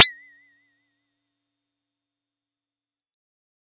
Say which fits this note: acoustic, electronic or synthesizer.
synthesizer